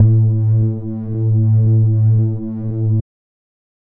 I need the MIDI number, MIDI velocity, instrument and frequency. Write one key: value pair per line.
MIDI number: 45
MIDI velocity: 75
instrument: synthesizer bass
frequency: 110 Hz